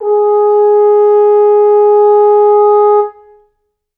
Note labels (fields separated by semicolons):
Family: brass; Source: acoustic; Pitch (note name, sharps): G#4; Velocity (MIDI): 75; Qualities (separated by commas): reverb